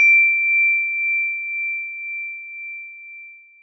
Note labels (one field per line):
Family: mallet percussion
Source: acoustic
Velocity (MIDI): 127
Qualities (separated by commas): bright, long release